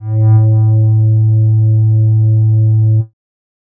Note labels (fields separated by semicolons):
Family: bass; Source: synthesizer; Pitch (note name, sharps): A2; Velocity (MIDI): 100; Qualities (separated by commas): dark